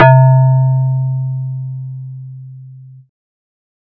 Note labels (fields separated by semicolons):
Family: bass; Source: synthesizer; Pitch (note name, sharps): C3; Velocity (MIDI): 100